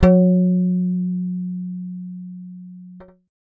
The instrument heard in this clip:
synthesizer bass